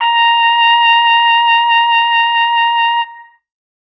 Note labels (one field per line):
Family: brass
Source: acoustic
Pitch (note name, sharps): A#5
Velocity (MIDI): 75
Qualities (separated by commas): distorted